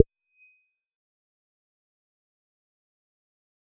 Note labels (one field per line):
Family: bass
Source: synthesizer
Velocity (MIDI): 75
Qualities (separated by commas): fast decay, percussive